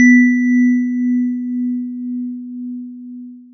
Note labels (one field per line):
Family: mallet percussion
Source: acoustic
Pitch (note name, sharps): B3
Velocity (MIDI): 25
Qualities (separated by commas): long release